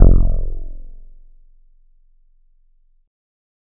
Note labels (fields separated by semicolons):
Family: keyboard; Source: electronic; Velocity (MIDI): 127